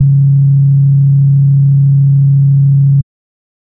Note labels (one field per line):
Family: bass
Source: synthesizer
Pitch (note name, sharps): C#3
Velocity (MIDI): 25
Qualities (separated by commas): dark